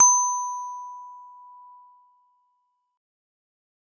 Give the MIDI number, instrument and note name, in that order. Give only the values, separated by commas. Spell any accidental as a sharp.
83, acoustic mallet percussion instrument, B5